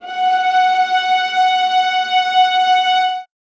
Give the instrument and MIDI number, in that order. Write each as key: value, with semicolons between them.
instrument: acoustic string instrument; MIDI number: 78